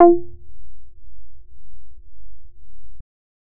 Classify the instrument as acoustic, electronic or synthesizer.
synthesizer